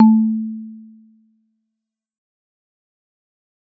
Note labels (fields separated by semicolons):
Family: mallet percussion; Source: acoustic; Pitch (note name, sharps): A3; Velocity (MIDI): 25; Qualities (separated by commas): dark, fast decay